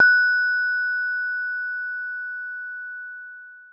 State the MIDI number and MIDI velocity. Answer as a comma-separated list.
90, 127